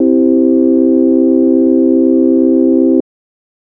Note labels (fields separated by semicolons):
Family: organ; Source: electronic; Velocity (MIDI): 25